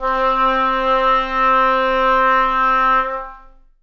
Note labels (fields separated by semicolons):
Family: reed; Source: acoustic; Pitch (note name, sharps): C4; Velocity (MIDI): 25; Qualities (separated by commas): long release, reverb